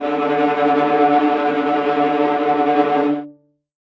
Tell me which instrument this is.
acoustic string instrument